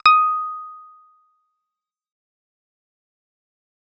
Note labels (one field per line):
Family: bass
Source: synthesizer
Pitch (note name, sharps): D#6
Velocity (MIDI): 75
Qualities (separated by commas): fast decay